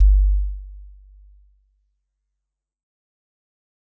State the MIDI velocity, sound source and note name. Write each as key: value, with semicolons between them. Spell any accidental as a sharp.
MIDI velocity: 50; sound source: acoustic; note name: G1